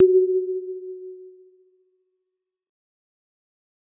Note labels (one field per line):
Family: mallet percussion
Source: acoustic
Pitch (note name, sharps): F#4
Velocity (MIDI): 75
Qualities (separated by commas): dark, fast decay